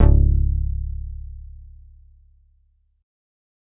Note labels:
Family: bass; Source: synthesizer; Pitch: C#1; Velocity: 75

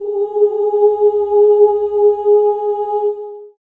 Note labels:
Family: voice; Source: acoustic; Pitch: G#4; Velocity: 50; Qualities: long release, reverb

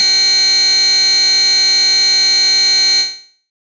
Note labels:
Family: bass; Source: synthesizer; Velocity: 100; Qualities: bright, distorted

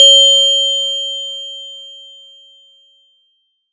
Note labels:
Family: mallet percussion; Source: acoustic; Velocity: 100

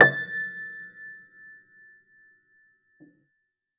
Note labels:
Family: keyboard; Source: acoustic; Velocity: 100; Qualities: reverb

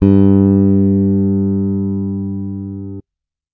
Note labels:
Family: bass; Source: electronic; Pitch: G2; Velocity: 75

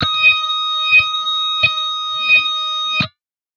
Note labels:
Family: guitar; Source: synthesizer; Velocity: 100; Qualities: distorted

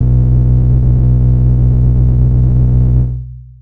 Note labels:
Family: keyboard; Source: electronic; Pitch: B1; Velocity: 75; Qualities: distorted, long release

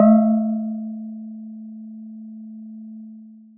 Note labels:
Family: mallet percussion; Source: acoustic; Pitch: A3; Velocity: 50; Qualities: long release

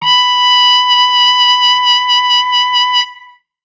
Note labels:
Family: brass; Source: acoustic; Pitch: B5; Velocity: 75

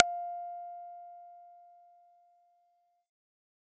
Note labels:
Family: bass; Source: synthesizer; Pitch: F5; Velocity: 75

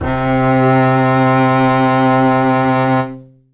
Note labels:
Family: string; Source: acoustic; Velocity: 25; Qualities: reverb

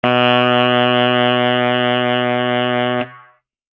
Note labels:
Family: reed; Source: acoustic; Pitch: B2; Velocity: 100

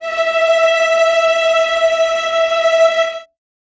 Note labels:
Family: string; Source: acoustic; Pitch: E5; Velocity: 75; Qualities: bright, non-linear envelope, reverb

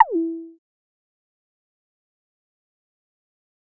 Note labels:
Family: bass; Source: synthesizer; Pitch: E4; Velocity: 25; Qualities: fast decay, percussive

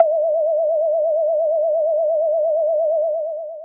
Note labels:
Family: bass; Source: synthesizer; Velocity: 127; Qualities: long release

